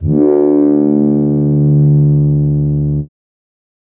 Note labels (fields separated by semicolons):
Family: keyboard; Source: synthesizer; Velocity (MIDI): 50